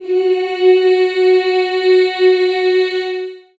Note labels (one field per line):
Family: voice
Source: acoustic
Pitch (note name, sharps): F#4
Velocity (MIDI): 75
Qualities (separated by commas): reverb